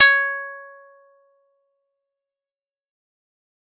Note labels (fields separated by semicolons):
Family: guitar; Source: acoustic; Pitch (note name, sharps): C#5; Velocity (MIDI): 50; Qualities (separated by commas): fast decay, percussive, reverb